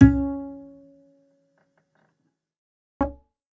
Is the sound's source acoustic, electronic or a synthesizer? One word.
acoustic